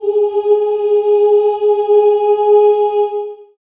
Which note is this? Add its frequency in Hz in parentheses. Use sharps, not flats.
G#4 (415.3 Hz)